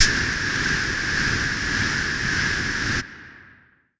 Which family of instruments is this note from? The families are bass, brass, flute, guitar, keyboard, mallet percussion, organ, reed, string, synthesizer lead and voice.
flute